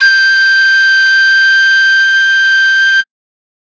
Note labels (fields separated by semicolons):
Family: flute; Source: acoustic; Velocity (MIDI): 100; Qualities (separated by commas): bright